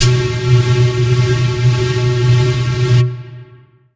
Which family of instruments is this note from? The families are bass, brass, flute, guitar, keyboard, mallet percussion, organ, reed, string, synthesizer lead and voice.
flute